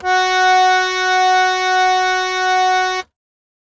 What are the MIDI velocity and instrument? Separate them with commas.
75, acoustic keyboard